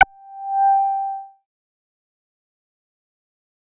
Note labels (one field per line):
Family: bass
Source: synthesizer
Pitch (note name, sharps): G5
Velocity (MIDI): 127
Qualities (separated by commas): distorted, fast decay